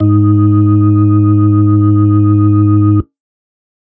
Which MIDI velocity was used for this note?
127